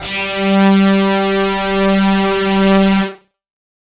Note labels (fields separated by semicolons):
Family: guitar; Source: electronic; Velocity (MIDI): 25; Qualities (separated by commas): distorted